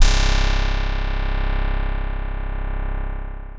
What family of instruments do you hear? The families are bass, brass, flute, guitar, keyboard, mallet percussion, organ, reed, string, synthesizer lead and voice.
guitar